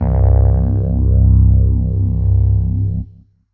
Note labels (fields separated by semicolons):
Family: keyboard; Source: electronic; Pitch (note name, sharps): C1; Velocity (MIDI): 100; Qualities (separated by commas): distorted